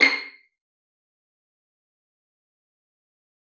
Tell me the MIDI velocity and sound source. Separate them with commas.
25, acoustic